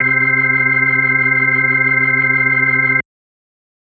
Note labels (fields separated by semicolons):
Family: organ; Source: electronic; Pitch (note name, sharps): C3; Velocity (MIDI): 50